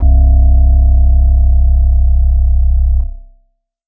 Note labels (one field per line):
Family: keyboard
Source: electronic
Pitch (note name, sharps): C1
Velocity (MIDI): 25